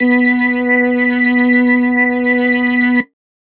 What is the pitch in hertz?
246.9 Hz